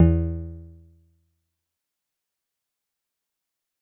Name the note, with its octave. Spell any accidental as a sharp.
E2